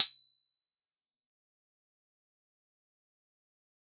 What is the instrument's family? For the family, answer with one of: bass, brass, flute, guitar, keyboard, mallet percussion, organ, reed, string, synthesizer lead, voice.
guitar